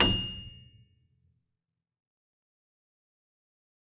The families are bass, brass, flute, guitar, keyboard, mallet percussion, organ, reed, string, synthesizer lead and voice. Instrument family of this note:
keyboard